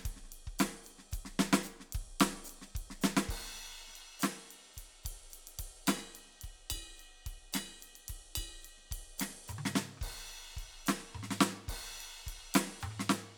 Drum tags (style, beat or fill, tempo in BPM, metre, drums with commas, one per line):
blues shuffle
beat
72 BPM
4/4
crash, ride, ride bell, hi-hat pedal, snare, cross-stick, high tom, mid tom, kick